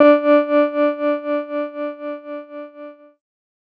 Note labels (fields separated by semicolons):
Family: keyboard; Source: electronic; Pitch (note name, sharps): D4; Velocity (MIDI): 100; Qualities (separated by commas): dark